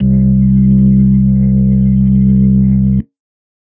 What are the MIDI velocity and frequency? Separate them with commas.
25, 65.41 Hz